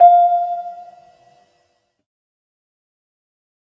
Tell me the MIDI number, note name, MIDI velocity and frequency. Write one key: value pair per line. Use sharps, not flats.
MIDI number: 77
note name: F5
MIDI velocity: 100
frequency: 698.5 Hz